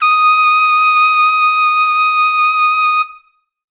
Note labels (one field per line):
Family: brass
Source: acoustic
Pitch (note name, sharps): D#6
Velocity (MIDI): 25